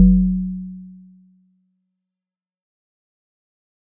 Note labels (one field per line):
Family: mallet percussion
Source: acoustic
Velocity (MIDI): 127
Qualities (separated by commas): fast decay